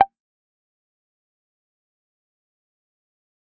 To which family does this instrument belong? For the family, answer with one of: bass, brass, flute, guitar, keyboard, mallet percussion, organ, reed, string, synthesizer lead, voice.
guitar